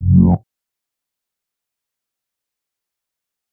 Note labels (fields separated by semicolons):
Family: bass; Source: synthesizer; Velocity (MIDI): 50; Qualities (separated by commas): distorted, fast decay, percussive